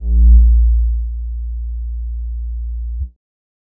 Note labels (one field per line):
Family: bass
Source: synthesizer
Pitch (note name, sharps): A#1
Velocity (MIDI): 25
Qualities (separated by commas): dark